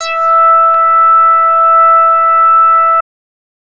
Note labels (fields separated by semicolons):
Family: bass; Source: synthesizer; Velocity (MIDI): 50; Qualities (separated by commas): distorted